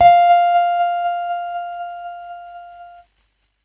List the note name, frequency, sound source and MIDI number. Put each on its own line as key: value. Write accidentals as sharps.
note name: F5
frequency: 698.5 Hz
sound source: electronic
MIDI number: 77